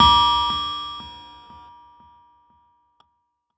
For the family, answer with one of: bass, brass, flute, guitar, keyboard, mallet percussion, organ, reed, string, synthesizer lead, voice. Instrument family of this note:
keyboard